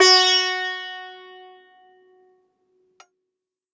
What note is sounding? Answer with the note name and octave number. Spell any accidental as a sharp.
F#4